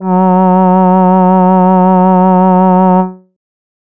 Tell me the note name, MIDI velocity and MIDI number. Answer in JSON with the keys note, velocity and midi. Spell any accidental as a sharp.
{"note": "F#3", "velocity": 75, "midi": 54}